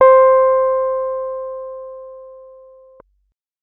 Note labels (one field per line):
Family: keyboard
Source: electronic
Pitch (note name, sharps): C5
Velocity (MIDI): 75